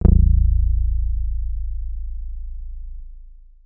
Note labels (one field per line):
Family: guitar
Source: electronic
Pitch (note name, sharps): A0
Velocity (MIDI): 25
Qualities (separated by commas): long release